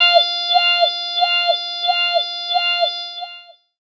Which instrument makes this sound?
synthesizer voice